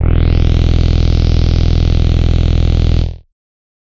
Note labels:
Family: bass; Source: synthesizer; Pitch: E0; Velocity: 25; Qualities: bright, distorted

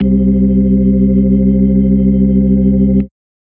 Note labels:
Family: organ; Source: electronic; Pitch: C2; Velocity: 127

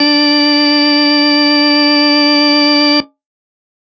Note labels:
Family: organ; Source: electronic; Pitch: D4; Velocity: 25; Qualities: distorted

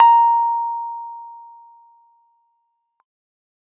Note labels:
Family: keyboard; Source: electronic; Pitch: A#5; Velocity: 127

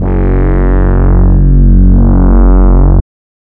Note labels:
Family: reed; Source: synthesizer; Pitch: F#1; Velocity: 75; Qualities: distorted, non-linear envelope

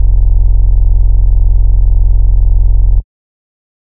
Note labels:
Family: bass; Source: synthesizer; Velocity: 75; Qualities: dark, distorted

